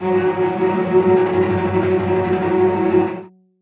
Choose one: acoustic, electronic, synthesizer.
acoustic